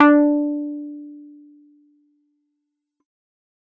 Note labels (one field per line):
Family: keyboard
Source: electronic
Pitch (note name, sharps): D4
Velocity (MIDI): 50